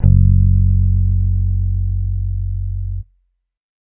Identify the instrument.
electronic bass